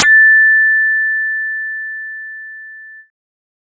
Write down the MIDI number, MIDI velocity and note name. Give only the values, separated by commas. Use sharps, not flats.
93, 127, A6